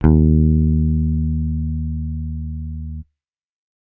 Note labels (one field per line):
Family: bass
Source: electronic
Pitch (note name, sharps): D#2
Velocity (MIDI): 75